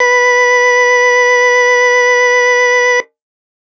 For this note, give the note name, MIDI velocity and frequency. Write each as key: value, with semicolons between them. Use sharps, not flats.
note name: B4; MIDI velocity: 100; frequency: 493.9 Hz